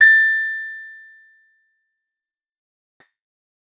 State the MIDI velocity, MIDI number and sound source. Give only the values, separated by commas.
75, 93, acoustic